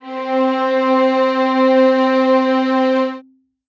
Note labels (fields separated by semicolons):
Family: string; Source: acoustic; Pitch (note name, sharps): C4; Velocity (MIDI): 75; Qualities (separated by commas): reverb